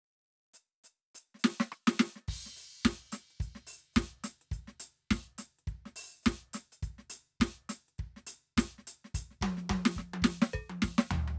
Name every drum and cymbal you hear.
crash, closed hi-hat, open hi-hat, hi-hat pedal, percussion, snare, cross-stick, high tom, floor tom and kick